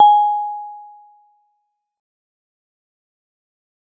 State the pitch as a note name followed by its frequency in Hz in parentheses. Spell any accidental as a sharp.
G#5 (830.6 Hz)